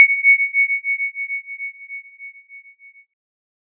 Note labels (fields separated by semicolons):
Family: keyboard; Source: synthesizer; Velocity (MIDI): 50